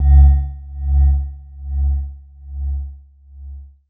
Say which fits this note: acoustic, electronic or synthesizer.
electronic